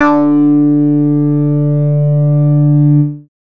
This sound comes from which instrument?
synthesizer bass